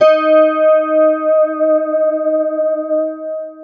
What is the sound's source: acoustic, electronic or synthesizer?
electronic